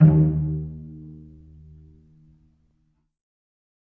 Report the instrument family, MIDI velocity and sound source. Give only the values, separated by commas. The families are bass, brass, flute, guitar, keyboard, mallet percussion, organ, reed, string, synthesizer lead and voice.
string, 127, acoustic